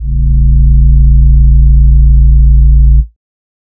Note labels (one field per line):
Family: voice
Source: synthesizer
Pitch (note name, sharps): A0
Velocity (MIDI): 75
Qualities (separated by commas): dark